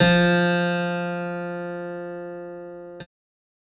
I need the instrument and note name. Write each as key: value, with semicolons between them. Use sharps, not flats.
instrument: electronic keyboard; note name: F3